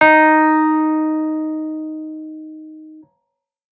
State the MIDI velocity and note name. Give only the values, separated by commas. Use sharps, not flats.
127, D#4